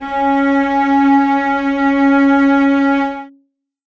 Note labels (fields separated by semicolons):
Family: string; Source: acoustic; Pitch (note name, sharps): C#4; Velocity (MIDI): 75; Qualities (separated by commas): reverb